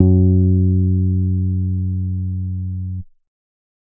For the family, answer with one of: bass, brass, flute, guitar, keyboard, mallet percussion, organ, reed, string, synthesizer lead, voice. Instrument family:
bass